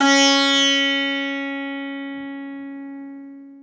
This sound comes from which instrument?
acoustic guitar